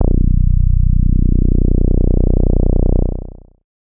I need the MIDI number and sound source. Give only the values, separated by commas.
23, synthesizer